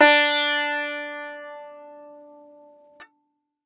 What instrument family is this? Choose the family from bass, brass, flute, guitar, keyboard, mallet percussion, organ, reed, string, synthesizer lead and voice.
guitar